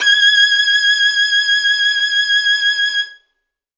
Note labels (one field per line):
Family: string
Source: acoustic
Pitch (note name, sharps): G#6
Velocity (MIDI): 100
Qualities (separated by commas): reverb